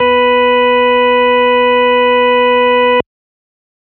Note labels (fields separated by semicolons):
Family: organ; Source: electronic; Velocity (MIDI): 75